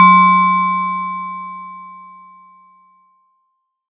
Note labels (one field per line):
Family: mallet percussion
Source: acoustic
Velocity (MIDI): 75